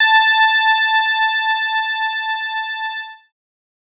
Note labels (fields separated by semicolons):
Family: bass; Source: synthesizer; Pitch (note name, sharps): A5; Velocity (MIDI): 100; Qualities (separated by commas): bright, distorted